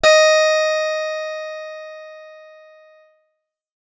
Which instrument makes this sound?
acoustic guitar